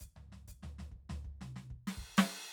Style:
Brazilian baião